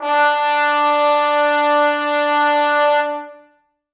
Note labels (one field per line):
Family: brass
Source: acoustic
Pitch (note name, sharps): D4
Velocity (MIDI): 127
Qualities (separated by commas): bright, reverb